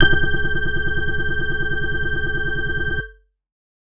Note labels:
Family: keyboard; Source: electronic; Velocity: 50; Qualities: distorted

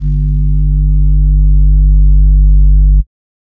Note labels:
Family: flute; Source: synthesizer; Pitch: G1; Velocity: 25; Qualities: dark

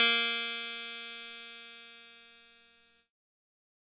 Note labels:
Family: keyboard; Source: electronic; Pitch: A#3; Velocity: 25; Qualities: bright, distorted

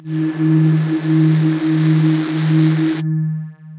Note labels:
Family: voice; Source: synthesizer; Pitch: D#3; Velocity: 100; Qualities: distorted, long release

